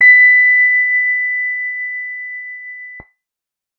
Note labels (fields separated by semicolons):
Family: guitar; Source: electronic; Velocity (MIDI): 50; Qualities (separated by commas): reverb